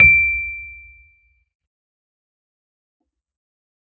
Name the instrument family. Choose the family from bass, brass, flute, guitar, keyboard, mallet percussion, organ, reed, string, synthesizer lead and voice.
keyboard